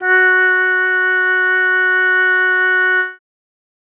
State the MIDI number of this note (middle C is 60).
66